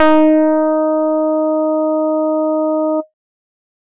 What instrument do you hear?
synthesizer bass